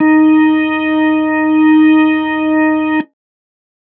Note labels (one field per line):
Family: organ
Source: electronic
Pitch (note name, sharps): D#4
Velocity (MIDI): 25